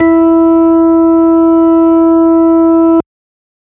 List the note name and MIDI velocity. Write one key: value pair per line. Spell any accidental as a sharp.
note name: E4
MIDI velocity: 100